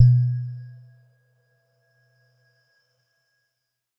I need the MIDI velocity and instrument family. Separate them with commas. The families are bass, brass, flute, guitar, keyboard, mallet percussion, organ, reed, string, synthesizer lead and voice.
127, mallet percussion